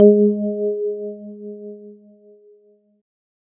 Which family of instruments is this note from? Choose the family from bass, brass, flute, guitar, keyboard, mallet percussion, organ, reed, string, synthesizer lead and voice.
keyboard